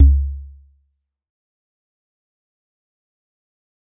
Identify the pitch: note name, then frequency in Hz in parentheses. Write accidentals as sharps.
C#2 (69.3 Hz)